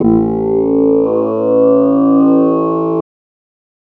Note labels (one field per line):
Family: voice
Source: synthesizer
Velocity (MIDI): 127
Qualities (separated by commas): distorted